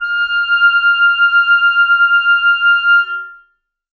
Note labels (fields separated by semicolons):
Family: reed; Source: acoustic; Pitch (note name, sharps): F6; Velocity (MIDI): 75; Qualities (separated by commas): reverb